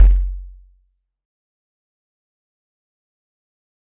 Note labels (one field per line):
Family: mallet percussion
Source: acoustic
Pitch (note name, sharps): F#1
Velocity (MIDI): 75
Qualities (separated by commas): fast decay, percussive